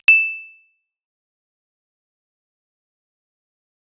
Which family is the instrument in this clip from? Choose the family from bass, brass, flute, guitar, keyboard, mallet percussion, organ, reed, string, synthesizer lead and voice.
bass